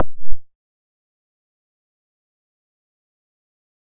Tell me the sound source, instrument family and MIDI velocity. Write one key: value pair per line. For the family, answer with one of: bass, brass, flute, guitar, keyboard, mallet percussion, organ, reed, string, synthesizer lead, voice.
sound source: synthesizer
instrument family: bass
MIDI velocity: 25